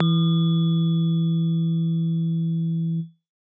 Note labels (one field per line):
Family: keyboard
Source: acoustic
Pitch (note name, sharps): E3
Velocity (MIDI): 75